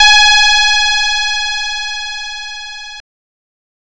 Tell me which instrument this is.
synthesizer guitar